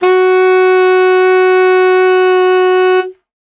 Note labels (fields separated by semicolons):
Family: reed; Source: acoustic; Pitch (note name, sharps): F#4; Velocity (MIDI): 75; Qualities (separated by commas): bright